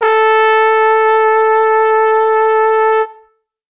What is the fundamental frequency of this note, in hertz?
440 Hz